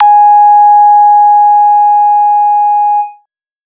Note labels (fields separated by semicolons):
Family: bass; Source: synthesizer; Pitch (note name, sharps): G#5; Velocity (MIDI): 50; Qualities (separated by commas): bright, distorted